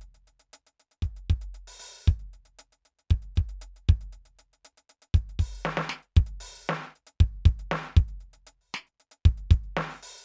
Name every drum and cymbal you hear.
closed hi-hat, open hi-hat, hi-hat pedal, snare and kick